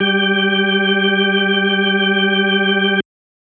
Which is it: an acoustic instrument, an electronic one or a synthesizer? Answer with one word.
electronic